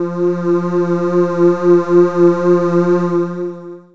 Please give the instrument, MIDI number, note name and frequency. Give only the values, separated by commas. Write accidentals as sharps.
synthesizer voice, 53, F3, 174.6 Hz